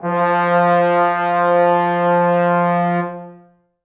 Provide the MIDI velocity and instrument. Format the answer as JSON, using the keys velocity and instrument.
{"velocity": 100, "instrument": "acoustic brass instrument"}